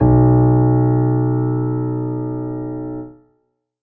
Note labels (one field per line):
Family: keyboard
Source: acoustic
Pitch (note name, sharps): B1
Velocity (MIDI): 50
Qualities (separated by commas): reverb